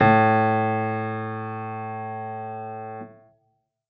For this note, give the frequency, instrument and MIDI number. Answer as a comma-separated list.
110 Hz, acoustic keyboard, 45